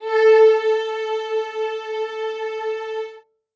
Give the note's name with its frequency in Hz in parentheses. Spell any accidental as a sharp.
A4 (440 Hz)